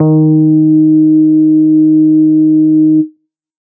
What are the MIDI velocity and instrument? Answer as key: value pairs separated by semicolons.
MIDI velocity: 100; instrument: synthesizer bass